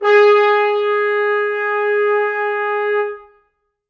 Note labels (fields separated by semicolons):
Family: brass; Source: acoustic; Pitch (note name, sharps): G#4; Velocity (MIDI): 100; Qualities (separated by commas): reverb